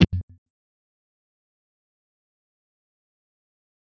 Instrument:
electronic guitar